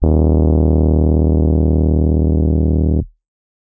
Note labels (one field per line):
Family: keyboard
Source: electronic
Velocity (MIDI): 100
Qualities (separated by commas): dark